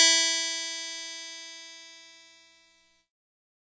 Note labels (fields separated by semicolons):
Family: keyboard; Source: electronic; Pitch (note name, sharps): E4; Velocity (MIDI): 127; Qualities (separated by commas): bright, distorted